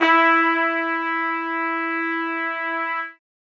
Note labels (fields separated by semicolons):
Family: brass; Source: acoustic; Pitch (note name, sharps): E4; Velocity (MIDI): 100; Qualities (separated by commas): reverb